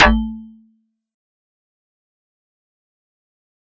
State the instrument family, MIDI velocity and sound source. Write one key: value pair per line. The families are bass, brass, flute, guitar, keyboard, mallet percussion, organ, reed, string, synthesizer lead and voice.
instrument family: mallet percussion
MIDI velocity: 100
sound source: acoustic